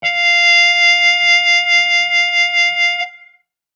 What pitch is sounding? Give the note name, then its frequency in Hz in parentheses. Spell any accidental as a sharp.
F5 (698.5 Hz)